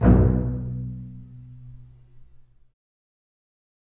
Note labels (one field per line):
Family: string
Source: acoustic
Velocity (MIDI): 75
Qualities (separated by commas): reverb